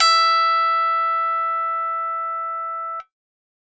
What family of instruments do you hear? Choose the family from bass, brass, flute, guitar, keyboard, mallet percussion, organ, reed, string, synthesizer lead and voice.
keyboard